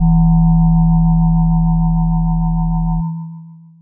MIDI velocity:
25